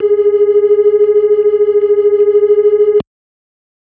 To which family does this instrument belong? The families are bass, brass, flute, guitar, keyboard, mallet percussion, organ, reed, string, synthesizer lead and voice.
organ